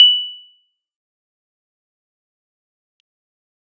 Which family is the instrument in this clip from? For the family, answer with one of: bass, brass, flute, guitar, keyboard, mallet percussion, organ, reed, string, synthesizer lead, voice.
keyboard